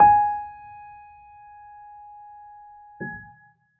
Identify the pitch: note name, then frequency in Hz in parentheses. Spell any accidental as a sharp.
G#5 (830.6 Hz)